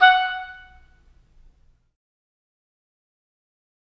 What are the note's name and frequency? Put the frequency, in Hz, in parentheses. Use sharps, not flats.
F#5 (740 Hz)